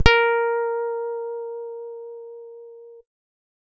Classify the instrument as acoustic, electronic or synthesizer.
electronic